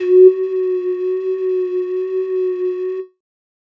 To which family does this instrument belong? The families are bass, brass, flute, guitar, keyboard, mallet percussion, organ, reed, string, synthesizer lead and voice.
flute